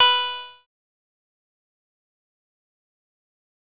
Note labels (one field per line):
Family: bass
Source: synthesizer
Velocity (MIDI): 127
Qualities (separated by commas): bright, distorted, fast decay, percussive